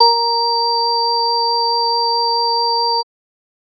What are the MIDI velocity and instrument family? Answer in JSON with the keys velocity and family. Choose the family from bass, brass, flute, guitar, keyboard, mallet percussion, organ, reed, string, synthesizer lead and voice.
{"velocity": 75, "family": "organ"}